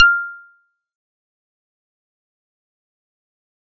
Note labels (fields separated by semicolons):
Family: mallet percussion; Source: acoustic; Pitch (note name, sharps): F6; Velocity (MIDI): 100; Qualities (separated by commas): fast decay, percussive